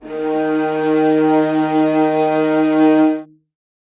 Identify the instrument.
acoustic string instrument